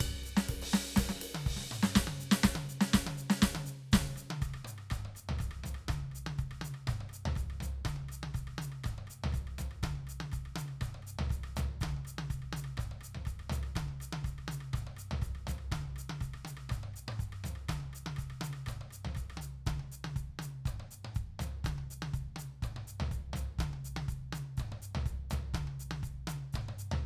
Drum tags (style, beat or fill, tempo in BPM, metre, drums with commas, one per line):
Latin
beat
122 BPM
4/4
ride, ride bell, hi-hat pedal, snare, cross-stick, high tom, mid tom, floor tom, kick